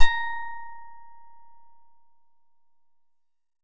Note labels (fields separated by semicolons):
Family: guitar; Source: synthesizer; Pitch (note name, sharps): A#5; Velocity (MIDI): 50